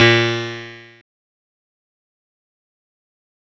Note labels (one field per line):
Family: guitar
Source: electronic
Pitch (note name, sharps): A#2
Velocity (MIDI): 100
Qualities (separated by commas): bright, distorted, fast decay